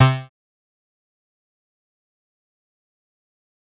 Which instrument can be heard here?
synthesizer bass